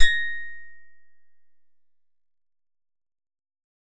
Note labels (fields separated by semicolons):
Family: guitar; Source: synthesizer; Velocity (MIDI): 25